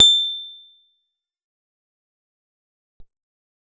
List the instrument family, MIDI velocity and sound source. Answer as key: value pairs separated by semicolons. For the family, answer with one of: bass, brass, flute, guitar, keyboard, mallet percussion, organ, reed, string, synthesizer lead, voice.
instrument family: guitar; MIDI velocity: 75; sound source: acoustic